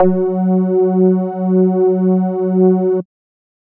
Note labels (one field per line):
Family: bass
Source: synthesizer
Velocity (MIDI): 75